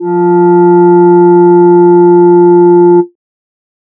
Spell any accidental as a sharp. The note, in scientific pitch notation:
F3